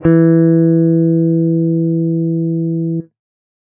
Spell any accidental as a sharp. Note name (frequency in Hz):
E3 (164.8 Hz)